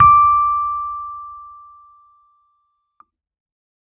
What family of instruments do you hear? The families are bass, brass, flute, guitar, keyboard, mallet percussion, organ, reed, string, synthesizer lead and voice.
keyboard